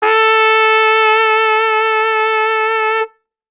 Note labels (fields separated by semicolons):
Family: brass; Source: acoustic; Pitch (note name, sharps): A4; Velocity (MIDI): 127